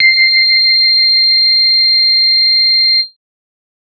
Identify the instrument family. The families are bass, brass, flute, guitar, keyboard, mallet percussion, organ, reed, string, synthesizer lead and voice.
bass